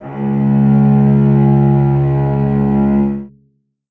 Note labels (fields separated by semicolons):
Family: string; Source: acoustic; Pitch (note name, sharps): C#2; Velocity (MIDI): 75; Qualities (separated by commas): reverb